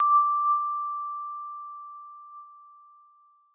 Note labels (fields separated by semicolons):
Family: keyboard; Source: electronic; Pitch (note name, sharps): D6; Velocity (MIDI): 100; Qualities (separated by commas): bright